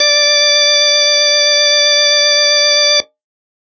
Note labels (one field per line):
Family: organ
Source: electronic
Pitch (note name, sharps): D5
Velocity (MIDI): 25